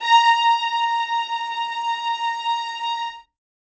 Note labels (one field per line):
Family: string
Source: acoustic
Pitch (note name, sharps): A#5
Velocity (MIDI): 127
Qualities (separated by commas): reverb